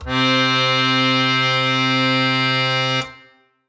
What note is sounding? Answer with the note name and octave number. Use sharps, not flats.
C3